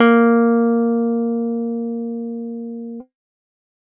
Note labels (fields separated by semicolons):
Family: guitar; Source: electronic; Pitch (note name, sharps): A#3; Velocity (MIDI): 100